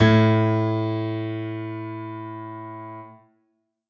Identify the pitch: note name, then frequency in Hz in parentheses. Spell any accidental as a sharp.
A2 (110 Hz)